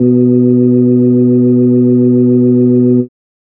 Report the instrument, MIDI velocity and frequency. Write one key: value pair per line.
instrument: electronic organ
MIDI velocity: 50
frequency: 123.5 Hz